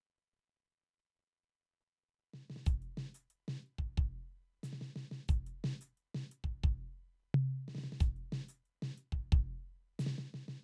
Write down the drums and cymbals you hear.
closed hi-hat, hi-hat pedal, snare, floor tom and kick